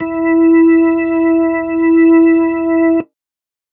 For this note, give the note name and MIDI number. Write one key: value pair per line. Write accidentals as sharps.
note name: E4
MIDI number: 64